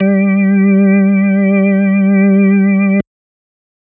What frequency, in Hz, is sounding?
196 Hz